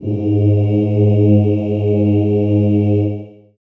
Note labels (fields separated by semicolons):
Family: voice; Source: acoustic; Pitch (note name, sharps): G#2; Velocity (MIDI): 100; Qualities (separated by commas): dark, reverb